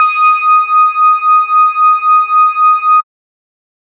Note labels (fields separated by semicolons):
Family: bass; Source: synthesizer; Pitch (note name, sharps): D#6; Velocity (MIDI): 25